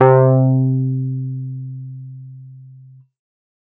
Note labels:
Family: keyboard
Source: electronic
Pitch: C3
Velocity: 25

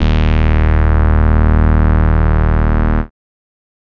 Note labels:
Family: bass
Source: synthesizer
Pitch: D#1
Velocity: 100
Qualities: bright, distorted

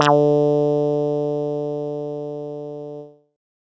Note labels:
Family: bass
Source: synthesizer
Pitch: D3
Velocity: 127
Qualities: distorted

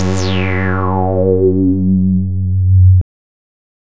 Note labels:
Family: bass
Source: synthesizer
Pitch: F#2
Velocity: 127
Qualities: bright, distorted

